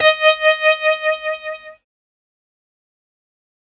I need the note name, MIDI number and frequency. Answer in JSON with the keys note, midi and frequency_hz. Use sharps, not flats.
{"note": "D#5", "midi": 75, "frequency_hz": 622.3}